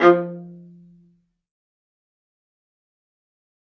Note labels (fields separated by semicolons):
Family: string; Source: acoustic; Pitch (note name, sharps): F3; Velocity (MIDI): 127; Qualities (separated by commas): fast decay, percussive, reverb